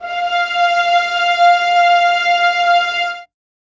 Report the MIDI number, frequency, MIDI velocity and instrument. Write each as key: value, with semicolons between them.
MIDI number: 77; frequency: 698.5 Hz; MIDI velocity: 50; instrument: acoustic string instrument